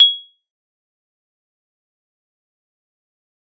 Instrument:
acoustic mallet percussion instrument